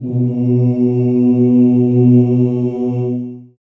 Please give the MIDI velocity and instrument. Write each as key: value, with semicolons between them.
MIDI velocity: 25; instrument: acoustic voice